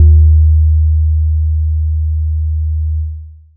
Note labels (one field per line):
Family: mallet percussion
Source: acoustic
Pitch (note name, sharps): D#2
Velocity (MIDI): 25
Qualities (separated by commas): dark, long release